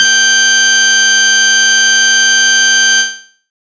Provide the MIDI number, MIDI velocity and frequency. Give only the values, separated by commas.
91, 127, 1568 Hz